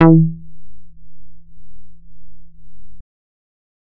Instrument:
synthesizer bass